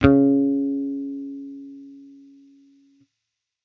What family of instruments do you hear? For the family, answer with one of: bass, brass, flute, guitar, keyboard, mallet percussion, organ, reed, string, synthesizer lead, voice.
bass